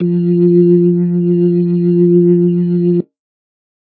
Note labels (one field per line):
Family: organ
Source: electronic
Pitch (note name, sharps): F3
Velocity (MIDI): 100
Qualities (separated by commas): dark